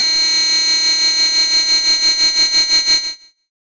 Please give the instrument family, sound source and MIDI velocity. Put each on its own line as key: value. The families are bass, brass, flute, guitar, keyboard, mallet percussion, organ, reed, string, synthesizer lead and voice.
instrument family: bass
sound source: synthesizer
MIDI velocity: 75